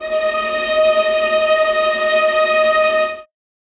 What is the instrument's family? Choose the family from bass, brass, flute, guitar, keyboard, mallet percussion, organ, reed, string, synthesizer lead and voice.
string